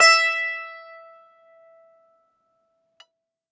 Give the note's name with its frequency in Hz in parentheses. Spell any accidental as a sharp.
E5 (659.3 Hz)